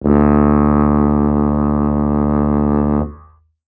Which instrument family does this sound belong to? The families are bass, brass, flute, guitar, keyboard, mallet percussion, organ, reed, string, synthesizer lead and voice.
brass